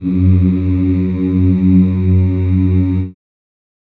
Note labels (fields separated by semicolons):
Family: voice; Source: acoustic; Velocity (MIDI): 25; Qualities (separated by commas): dark, reverb